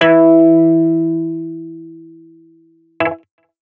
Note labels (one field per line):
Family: guitar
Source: electronic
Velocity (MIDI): 50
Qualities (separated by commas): distorted